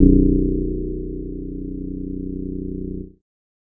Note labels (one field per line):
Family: bass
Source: synthesizer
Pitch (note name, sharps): B0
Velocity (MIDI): 75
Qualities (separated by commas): dark